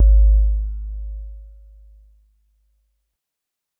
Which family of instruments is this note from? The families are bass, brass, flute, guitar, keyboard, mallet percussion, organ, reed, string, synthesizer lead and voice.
keyboard